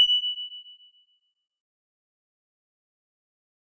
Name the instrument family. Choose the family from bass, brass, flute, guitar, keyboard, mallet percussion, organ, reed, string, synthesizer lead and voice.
mallet percussion